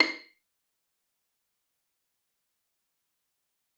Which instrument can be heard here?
acoustic string instrument